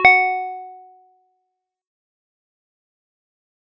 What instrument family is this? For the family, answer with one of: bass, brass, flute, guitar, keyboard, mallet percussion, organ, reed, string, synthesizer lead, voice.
mallet percussion